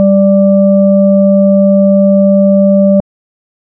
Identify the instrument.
electronic organ